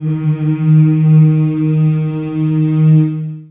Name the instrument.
acoustic voice